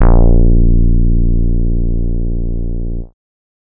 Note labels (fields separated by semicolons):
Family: bass; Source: synthesizer; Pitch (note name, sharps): A#0; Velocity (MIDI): 75; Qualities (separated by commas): dark